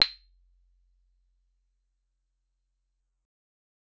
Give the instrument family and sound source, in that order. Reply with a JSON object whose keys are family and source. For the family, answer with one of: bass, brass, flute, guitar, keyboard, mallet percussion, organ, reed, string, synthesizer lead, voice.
{"family": "guitar", "source": "acoustic"}